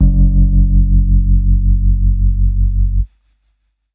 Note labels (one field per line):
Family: keyboard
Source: electronic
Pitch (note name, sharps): F#1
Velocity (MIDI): 50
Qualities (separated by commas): dark